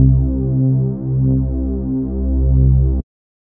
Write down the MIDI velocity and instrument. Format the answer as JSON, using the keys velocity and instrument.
{"velocity": 100, "instrument": "synthesizer bass"}